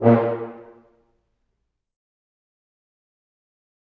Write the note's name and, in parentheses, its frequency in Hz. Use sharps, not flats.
A#2 (116.5 Hz)